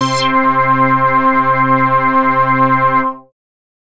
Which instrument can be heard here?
synthesizer bass